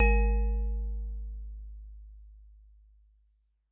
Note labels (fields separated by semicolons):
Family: mallet percussion; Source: acoustic; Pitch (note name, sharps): G#1; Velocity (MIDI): 127